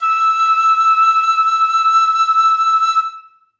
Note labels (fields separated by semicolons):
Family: flute; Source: acoustic; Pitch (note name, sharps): E6; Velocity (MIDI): 127; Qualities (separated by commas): reverb